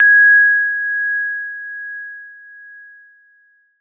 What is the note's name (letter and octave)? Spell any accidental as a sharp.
G#6